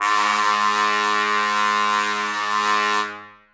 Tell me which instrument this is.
acoustic brass instrument